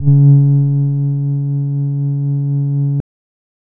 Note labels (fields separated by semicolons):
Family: bass; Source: synthesizer; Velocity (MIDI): 25; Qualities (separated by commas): dark, distorted, non-linear envelope